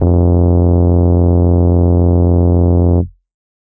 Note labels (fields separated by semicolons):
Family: organ; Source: electronic; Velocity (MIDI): 127; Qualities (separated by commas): distorted